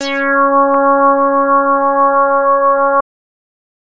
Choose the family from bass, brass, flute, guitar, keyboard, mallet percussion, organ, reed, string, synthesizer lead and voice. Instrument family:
bass